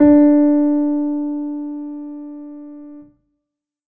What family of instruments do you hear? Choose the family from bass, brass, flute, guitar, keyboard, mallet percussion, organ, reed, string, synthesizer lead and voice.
keyboard